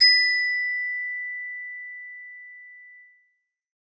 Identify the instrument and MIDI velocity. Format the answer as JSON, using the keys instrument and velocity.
{"instrument": "synthesizer bass", "velocity": 25}